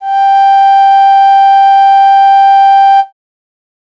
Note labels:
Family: flute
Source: acoustic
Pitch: G5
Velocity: 25

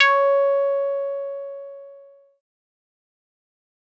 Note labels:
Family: synthesizer lead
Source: synthesizer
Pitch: C#5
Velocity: 50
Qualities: distorted, fast decay

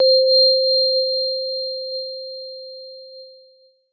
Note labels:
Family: keyboard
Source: electronic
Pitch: C5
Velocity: 127

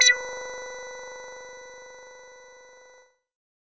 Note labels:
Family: bass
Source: synthesizer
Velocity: 75

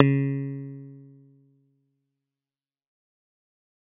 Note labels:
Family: bass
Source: synthesizer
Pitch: C#3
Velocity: 127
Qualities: fast decay

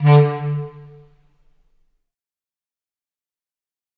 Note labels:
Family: reed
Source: acoustic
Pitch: D3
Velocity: 75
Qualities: fast decay, reverb

